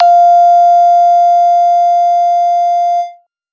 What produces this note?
synthesizer bass